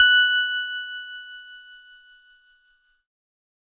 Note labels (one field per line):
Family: keyboard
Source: electronic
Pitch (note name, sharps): F#6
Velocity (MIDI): 75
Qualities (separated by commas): bright, distorted